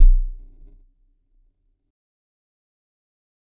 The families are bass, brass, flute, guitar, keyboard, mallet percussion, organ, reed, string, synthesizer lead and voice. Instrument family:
mallet percussion